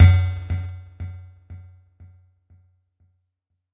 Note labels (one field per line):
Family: keyboard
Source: electronic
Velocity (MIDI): 75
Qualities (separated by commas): bright